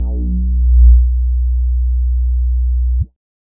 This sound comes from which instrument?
synthesizer bass